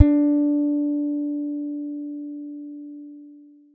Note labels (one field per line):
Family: guitar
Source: acoustic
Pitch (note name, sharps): D4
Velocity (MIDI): 75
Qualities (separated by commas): dark